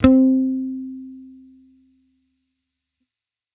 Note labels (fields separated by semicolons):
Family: bass; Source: electronic; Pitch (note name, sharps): C4; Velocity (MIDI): 100; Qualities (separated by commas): distorted